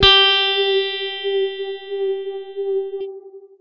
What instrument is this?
electronic guitar